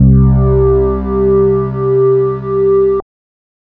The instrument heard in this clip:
synthesizer bass